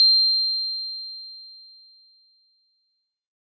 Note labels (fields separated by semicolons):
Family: mallet percussion; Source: acoustic; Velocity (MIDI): 127; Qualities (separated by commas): bright